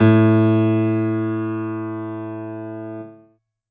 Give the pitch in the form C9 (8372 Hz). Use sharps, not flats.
A2 (110 Hz)